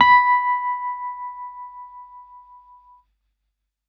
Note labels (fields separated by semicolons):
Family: keyboard; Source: electronic; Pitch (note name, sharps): B5; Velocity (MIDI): 127